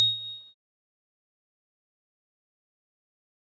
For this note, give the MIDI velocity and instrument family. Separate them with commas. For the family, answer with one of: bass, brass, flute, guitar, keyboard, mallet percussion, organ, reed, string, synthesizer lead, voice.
75, keyboard